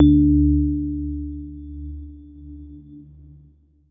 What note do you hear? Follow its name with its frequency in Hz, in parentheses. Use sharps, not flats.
D2 (73.42 Hz)